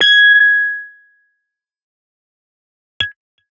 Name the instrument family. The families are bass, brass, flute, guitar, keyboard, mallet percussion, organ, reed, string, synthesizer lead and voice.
guitar